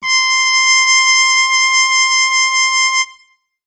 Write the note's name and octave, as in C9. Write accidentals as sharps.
C6